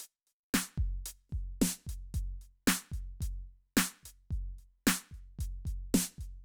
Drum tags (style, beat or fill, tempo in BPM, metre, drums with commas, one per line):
rock
beat
112 BPM
4/4
closed hi-hat, snare, kick